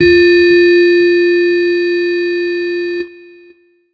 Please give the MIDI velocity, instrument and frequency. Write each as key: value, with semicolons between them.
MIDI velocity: 50; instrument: electronic keyboard; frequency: 349.2 Hz